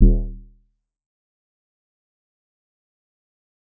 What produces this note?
synthesizer bass